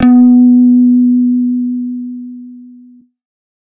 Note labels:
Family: bass; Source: synthesizer; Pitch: B3; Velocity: 75; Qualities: distorted

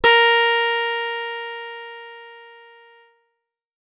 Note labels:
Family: guitar; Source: acoustic; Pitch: A#4; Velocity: 100; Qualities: bright, distorted

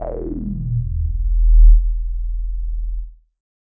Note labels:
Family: bass; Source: synthesizer; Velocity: 25; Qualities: distorted, non-linear envelope

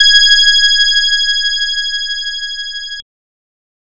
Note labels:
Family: bass; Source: synthesizer; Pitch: G#6; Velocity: 50; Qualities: bright, distorted, multiphonic

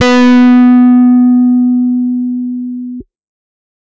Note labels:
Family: guitar; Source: electronic; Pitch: B3; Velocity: 50; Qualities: bright, distorted

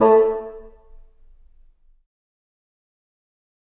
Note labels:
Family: reed; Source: acoustic; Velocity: 127; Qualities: fast decay, percussive, reverb

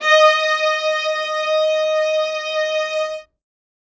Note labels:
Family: string; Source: acoustic; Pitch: D#5; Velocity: 127; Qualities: reverb

